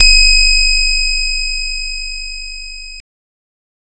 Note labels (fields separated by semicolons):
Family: guitar; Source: synthesizer; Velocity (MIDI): 127; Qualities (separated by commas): bright, distorted